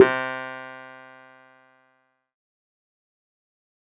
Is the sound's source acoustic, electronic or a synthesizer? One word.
electronic